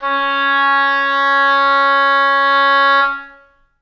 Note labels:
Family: reed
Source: acoustic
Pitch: C#4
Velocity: 100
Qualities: reverb

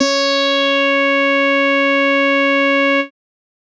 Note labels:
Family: bass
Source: synthesizer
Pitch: C#4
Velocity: 100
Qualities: bright, distorted

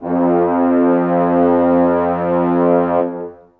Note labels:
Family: brass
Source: acoustic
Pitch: F2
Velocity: 100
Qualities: reverb

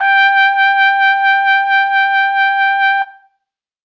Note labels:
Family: brass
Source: acoustic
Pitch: G5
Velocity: 50

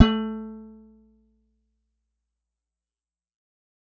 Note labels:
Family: guitar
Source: acoustic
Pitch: A3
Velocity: 100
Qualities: fast decay, percussive

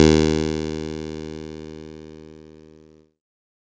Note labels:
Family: keyboard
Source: electronic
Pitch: D#2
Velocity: 25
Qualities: bright, distorted

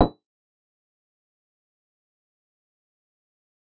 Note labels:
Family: keyboard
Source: synthesizer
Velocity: 25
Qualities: fast decay, percussive

